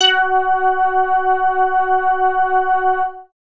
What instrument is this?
synthesizer bass